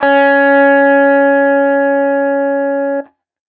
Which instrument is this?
electronic guitar